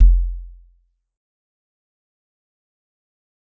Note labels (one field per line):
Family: mallet percussion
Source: acoustic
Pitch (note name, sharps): F1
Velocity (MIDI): 75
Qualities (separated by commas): dark, fast decay, percussive